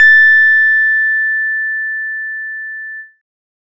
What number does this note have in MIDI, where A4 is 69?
93